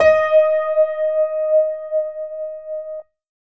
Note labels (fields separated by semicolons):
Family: keyboard; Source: electronic; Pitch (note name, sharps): D#5; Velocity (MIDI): 100; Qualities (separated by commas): reverb